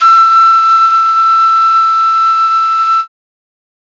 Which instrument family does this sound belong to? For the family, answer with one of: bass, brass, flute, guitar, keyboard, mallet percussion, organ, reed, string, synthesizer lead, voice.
flute